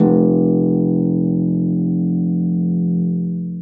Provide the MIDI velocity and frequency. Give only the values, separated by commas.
25, 43.65 Hz